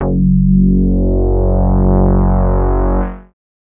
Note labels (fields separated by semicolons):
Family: bass; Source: synthesizer; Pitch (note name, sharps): F#1; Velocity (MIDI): 100; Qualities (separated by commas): distorted, multiphonic